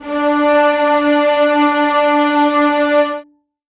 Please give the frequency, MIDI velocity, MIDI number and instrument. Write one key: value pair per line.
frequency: 293.7 Hz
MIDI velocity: 50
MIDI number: 62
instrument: acoustic string instrument